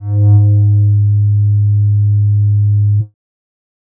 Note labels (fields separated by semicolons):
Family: bass; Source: synthesizer; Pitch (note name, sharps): G#2; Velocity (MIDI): 75; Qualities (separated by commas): dark